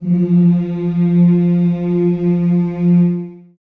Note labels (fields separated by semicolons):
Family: voice; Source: acoustic; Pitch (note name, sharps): F3; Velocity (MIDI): 25; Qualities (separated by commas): long release, reverb